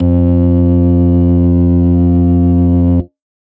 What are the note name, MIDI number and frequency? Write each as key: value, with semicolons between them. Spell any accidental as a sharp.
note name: F2; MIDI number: 41; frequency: 87.31 Hz